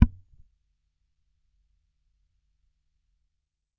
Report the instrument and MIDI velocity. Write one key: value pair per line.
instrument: electronic bass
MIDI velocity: 25